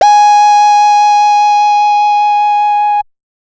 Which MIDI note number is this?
80